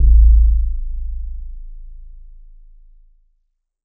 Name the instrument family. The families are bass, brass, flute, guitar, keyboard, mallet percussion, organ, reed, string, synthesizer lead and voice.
guitar